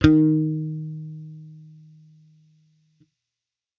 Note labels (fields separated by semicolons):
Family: bass; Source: electronic; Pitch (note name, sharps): D#3; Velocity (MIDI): 127